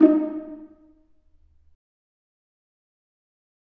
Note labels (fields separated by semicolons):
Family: string; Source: acoustic; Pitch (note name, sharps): D#4; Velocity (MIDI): 127; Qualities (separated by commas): dark, fast decay, percussive, reverb